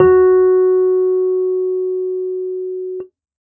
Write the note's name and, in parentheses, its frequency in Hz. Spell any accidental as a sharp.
F#4 (370 Hz)